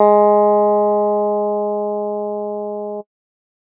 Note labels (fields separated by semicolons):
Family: guitar; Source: electronic; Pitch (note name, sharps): G#3; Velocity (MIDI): 25